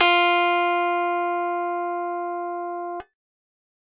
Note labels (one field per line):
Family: keyboard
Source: electronic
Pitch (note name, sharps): F4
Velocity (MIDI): 50